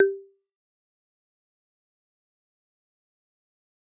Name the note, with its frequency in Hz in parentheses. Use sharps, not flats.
G4 (392 Hz)